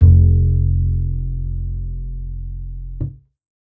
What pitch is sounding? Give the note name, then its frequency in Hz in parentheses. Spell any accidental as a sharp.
F1 (43.65 Hz)